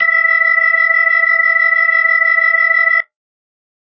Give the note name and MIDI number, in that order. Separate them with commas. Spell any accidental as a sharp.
E5, 76